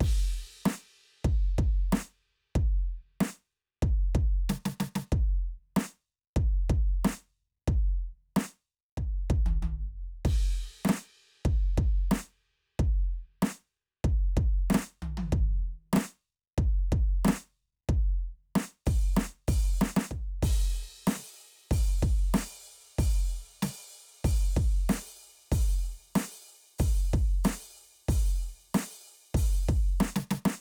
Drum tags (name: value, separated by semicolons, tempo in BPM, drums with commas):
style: rock; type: beat; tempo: 94 BPM; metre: 4/4; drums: crash, open hi-hat, hi-hat pedal, snare, high tom, floor tom, kick